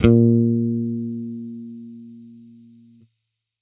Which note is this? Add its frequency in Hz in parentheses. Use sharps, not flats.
A#2 (116.5 Hz)